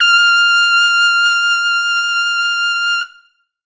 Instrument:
acoustic brass instrument